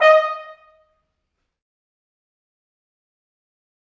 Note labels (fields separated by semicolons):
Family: brass; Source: acoustic; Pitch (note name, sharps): D#5; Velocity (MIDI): 100; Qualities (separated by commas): fast decay, percussive, reverb